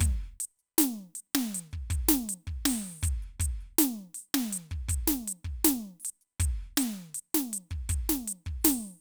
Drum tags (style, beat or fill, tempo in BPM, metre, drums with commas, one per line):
funk
beat
80 BPM
4/4
closed hi-hat, open hi-hat, hi-hat pedal, snare, kick